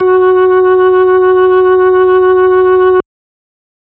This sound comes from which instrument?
electronic organ